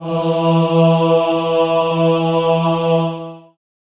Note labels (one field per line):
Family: voice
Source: acoustic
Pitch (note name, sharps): E3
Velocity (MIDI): 127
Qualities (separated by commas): long release, reverb